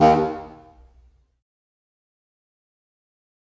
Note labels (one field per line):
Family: reed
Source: acoustic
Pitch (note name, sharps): D#2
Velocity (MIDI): 75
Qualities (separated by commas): distorted, fast decay, percussive, reverb